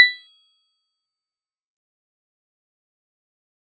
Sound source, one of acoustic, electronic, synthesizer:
acoustic